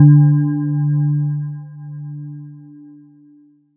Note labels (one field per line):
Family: mallet percussion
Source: electronic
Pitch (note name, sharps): D3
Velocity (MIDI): 25